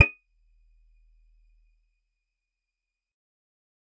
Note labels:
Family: guitar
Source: acoustic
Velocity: 25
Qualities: fast decay, percussive

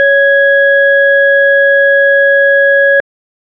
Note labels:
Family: organ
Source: electronic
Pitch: C#5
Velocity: 50

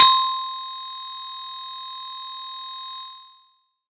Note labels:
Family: mallet percussion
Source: acoustic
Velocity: 50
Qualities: distorted

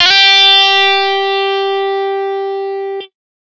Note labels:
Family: guitar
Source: electronic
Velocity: 127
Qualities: bright, distorted

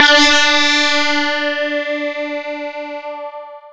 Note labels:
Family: mallet percussion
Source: electronic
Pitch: D4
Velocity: 75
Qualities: bright, distorted, long release, non-linear envelope

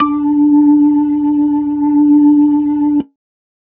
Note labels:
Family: organ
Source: electronic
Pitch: D4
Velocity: 75

